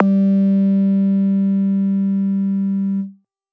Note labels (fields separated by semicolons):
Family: bass; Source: synthesizer; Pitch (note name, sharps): G3; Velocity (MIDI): 75; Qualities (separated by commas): distorted